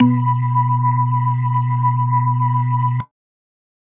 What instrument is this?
electronic organ